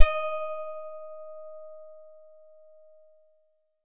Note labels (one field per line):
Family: guitar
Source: synthesizer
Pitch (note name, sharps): D#5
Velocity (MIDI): 75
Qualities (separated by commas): bright